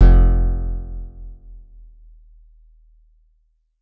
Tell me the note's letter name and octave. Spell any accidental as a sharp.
F1